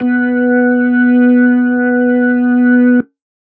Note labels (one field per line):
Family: organ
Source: electronic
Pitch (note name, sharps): B3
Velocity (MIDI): 75